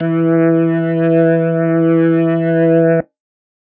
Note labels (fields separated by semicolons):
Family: organ; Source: electronic; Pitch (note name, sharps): E3; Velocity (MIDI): 50; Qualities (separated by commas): distorted